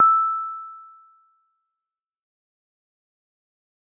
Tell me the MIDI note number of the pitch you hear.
88